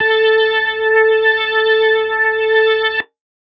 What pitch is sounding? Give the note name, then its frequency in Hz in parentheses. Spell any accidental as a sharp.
A4 (440 Hz)